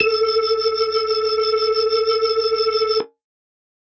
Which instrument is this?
electronic organ